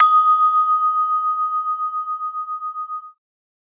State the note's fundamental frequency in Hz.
1245 Hz